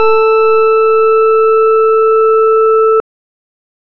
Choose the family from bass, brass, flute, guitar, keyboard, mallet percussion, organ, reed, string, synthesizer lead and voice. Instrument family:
organ